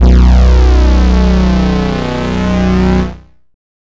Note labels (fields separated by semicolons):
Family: bass; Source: synthesizer; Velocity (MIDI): 127